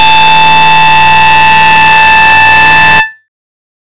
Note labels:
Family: bass; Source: synthesizer; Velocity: 50; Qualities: bright, distorted

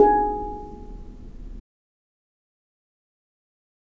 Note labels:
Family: mallet percussion; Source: acoustic; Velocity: 50; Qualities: fast decay, reverb

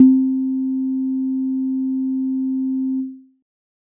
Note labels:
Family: keyboard; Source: electronic; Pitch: C4; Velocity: 75; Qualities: dark

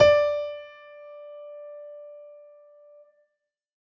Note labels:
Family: keyboard; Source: acoustic; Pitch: D5; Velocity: 127; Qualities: bright

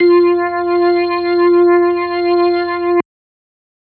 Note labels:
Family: organ; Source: electronic; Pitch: F4; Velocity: 25; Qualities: distorted

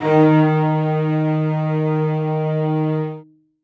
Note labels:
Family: string; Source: acoustic; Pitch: D#3; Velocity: 127; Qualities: reverb

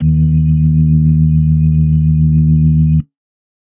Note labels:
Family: organ; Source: electronic; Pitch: D#2; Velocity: 25; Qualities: dark

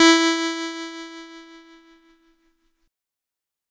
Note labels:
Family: keyboard; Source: electronic; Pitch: E4; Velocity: 100; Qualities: bright, distorted

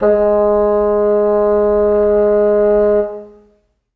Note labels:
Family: reed; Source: acoustic; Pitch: G#3; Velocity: 50; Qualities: reverb

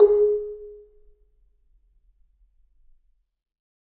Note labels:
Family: mallet percussion; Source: acoustic; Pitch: G#4; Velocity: 75; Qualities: dark, percussive, reverb

